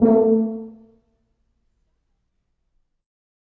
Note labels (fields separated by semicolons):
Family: brass; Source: acoustic; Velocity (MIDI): 100; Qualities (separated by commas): dark, reverb